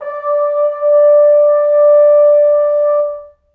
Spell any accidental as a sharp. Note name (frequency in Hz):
D5 (587.3 Hz)